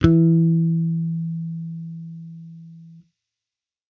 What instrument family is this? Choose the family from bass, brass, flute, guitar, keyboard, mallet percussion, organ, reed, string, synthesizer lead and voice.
bass